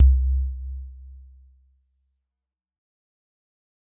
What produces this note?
acoustic mallet percussion instrument